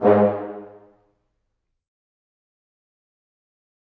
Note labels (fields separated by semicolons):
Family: brass; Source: acoustic; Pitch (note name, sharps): G#2; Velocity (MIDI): 127; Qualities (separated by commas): fast decay, reverb